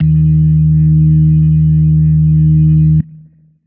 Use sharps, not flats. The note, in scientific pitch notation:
D#2